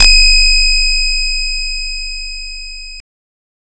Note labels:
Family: guitar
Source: synthesizer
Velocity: 100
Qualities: bright, distorted

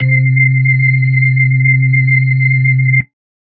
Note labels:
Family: organ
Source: electronic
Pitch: C3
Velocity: 25

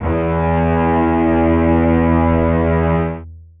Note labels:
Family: string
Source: acoustic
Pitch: E2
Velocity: 100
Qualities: long release, reverb

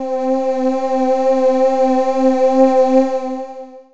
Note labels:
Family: voice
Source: synthesizer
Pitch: C4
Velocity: 50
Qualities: distorted, long release

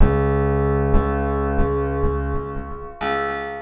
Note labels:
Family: guitar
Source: acoustic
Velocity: 75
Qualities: reverb

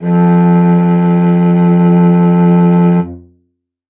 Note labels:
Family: string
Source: acoustic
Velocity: 25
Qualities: reverb

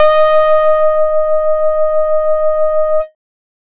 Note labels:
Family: bass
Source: synthesizer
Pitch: D#5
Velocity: 50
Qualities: distorted, multiphonic, tempo-synced

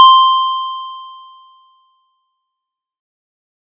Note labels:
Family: keyboard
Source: electronic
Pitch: C6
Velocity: 100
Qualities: distorted, fast decay

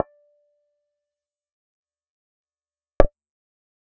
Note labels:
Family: bass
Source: synthesizer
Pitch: D5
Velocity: 127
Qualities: dark, percussive, reverb

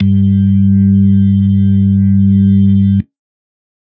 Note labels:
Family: organ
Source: electronic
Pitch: G2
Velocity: 127

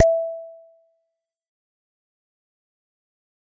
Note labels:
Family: mallet percussion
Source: acoustic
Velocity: 100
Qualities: fast decay, percussive

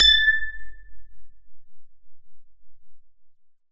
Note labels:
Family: synthesizer lead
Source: synthesizer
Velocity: 127

